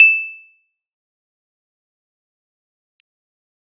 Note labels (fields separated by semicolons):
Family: keyboard; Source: electronic; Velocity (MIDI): 25; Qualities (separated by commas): bright, fast decay, percussive